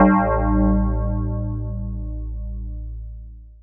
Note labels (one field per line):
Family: mallet percussion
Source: electronic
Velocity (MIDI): 127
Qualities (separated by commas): long release